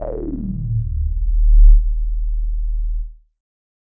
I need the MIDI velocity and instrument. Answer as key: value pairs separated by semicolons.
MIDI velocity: 25; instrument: synthesizer bass